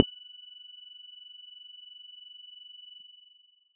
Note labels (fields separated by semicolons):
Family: mallet percussion; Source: electronic; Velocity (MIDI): 50